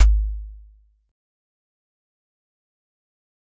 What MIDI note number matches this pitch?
32